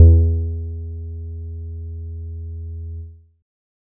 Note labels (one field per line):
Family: guitar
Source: synthesizer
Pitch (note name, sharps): E2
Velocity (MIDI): 50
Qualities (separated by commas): dark